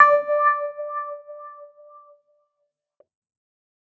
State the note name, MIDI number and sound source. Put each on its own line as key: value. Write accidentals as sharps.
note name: D5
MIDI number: 74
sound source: electronic